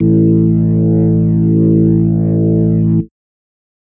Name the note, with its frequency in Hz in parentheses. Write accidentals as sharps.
A1 (55 Hz)